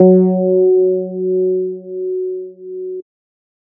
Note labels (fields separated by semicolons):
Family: bass; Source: synthesizer; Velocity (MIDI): 100